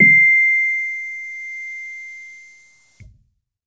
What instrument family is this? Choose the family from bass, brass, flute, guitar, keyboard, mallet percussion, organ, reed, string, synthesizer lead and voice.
keyboard